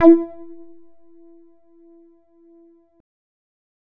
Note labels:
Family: bass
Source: synthesizer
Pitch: E4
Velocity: 50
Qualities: dark, distorted, percussive

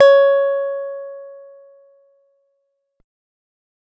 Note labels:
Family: guitar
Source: acoustic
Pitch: C#5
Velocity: 75

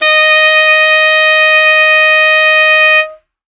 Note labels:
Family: reed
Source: acoustic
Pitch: D#5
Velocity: 50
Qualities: bright

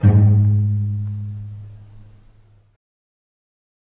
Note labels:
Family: string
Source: acoustic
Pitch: G#2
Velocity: 25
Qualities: dark, reverb

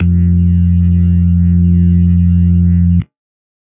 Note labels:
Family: organ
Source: electronic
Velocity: 50

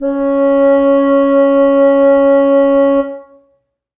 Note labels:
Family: reed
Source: acoustic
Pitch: C#4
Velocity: 75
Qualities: reverb

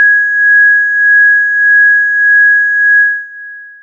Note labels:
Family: synthesizer lead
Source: synthesizer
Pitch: G#6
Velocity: 25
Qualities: long release

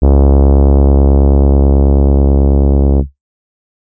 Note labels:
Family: keyboard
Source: electronic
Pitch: C#2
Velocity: 100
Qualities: dark

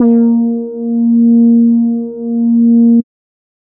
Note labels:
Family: bass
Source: synthesizer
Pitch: A#3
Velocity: 127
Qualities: dark

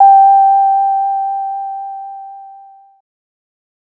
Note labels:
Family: bass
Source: synthesizer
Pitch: G5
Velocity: 50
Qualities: distorted

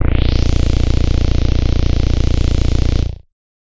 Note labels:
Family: bass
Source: synthesizer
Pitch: A#-1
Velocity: 75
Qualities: bright, distorted

